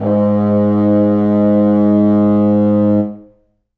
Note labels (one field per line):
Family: reed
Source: acoustic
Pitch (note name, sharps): G#2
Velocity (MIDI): 25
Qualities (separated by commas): reverb